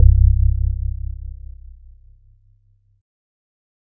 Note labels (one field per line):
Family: keyboard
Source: electronic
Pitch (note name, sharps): C1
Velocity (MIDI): 127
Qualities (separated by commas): dark